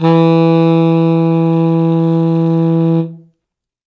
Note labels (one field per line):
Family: reed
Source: acoustic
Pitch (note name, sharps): E3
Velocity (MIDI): 25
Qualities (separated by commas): reverb